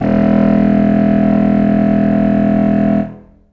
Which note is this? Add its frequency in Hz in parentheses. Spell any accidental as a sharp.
E1 (41.2 Hz)